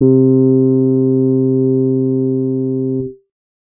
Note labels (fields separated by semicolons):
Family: guitar; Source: electronic; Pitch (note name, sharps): C3; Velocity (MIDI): 25; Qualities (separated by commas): reverb